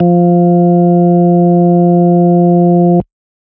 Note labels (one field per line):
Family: organ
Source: electronic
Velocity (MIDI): 127